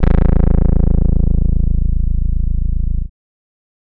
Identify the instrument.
synthesizer bass